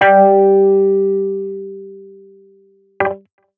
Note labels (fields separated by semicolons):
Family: guitar; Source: electronic; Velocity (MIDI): 25; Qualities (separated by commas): distorted